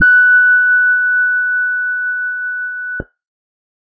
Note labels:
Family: guitar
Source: electronic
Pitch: F#6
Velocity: 25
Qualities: reverb

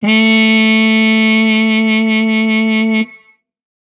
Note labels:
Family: brass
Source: acoustic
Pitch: A3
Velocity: 127

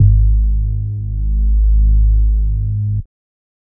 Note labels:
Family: bass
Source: synthesizer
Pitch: G#1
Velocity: 25

